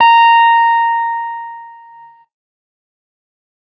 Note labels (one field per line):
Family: guitar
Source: electronic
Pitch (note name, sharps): A#5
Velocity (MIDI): 50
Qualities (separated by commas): distorted, fast decay